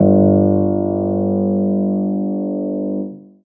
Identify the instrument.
acoustic keyboard